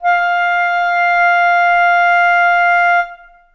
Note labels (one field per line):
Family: flute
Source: acoustic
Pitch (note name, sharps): F5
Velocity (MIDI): 75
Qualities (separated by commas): reverb